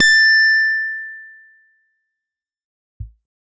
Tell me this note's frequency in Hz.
1760 Hz